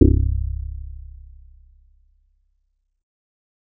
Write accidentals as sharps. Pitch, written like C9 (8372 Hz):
C1 (32.7 Hz)